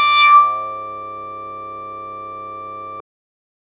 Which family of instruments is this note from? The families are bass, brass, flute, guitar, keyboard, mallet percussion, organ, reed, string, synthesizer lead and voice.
bass